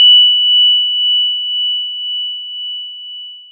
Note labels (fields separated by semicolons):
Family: mallet percussion; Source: acoustic; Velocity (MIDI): 25; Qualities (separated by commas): bright, long release